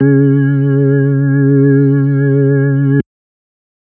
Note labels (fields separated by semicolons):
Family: organ; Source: electronic; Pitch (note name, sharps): C#3; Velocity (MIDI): 25